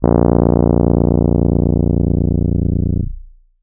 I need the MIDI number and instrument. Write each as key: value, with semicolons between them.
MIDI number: 22; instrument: electronic keyboard